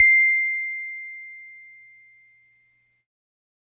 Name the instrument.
electronic keyboard